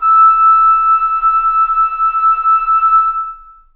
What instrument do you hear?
acoustic flute